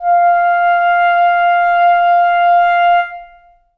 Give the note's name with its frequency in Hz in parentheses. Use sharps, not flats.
F5 (698.5 Hz)